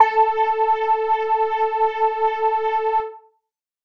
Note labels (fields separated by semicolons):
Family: keyboard; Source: electronic; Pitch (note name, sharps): A4; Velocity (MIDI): 100; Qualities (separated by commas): distorted